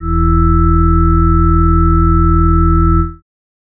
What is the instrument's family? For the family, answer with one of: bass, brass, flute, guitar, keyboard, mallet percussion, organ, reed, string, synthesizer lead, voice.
organ